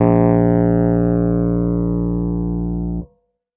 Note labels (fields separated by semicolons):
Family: keyboard; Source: electronic; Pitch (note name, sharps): A#1; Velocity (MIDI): 75; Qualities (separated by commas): distorted